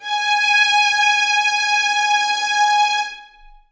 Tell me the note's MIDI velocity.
50